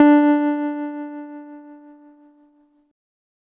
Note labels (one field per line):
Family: keyboard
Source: electronic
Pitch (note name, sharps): D4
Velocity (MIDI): 75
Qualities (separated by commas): distorted